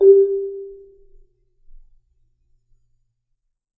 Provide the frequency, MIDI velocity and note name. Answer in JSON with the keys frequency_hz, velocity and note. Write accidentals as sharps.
{"frequency_hz": 392, "velocity": 25, "note": "G4"}